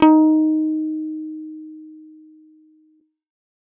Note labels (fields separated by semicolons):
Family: bass; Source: synthesizer; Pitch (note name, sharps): D#4; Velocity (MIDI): 127